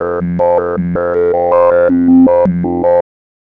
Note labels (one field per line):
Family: bass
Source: synthesizer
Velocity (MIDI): 50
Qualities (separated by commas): tempo-synced